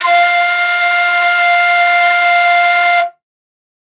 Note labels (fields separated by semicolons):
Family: flute; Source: acoustic; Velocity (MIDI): 127